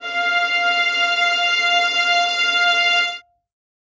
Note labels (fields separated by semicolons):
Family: string; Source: acoustic; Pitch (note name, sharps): F5; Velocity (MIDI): 50; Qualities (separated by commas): reverb